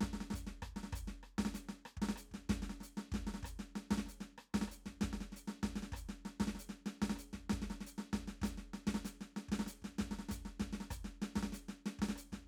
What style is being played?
maracatu